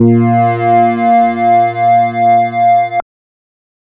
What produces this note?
synthesizer bass